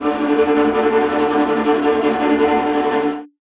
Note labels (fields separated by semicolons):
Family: string; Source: acoustic; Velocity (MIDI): 25; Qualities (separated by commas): non-linear envelope, reverb